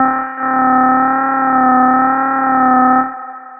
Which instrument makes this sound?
synthesizer bass